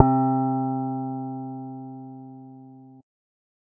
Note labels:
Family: bass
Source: synthesizer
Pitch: C3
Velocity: 100

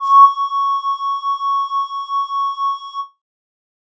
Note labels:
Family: flute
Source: synthesizer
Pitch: C#6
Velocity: 25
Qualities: distorted

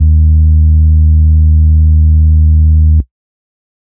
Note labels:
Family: organ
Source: electronic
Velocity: 75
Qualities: distorted

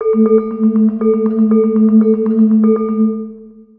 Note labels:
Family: mallet percussion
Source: synthesizer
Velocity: 100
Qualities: dark, long release, multiphonic, percussive, tempo-synced

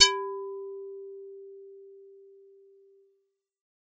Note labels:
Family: bass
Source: synthesizer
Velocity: 25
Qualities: distorted

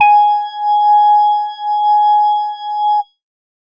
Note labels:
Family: organ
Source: electronic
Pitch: G#5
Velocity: 127

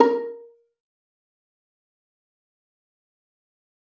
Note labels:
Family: string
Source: acoustic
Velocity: 25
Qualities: fast decay, percussive, reverb

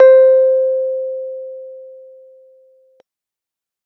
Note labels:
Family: keyboard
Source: electronic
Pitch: C5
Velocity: 100

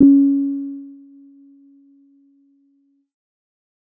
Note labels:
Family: keyboard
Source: electronic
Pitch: C#4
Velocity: 75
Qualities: dark

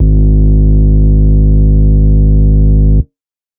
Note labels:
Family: organ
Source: electronic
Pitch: G#1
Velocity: 25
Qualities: distorted

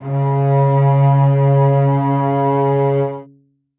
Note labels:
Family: string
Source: acoustic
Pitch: C#3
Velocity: 50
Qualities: reverb

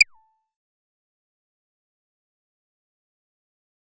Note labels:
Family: bass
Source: synthesizer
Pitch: A5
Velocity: 75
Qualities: fast decay, percussive

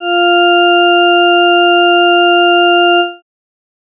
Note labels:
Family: organ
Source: electronic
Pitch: F4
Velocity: 127

